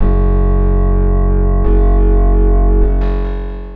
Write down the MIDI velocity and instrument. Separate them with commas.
100, acoustic guitar